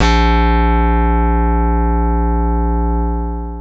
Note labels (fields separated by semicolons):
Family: keyboard; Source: electronic; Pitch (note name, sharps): A#1; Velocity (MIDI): 100; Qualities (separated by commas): bright, long release